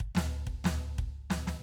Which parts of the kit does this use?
snare, floor tom and kick